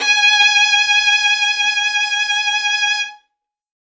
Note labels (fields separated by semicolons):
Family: string; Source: acoustic; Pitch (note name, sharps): G#5; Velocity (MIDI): 100; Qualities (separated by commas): bright